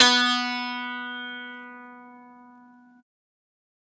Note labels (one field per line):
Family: guitar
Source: acoustic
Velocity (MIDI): 75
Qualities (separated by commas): bright, multiphonic, reverb